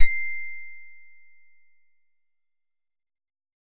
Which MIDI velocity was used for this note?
50